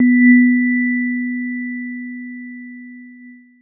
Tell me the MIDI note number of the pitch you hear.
59